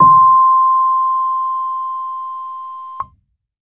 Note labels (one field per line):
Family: keyboard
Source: electronic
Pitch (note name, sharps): C6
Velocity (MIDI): 25